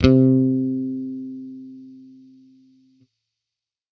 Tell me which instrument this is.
electronic bass